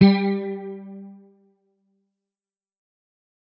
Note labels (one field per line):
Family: guitar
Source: electronic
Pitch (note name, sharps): G3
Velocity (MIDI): 25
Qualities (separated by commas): fast decay